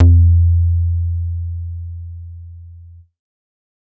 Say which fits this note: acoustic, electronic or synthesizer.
synthesizer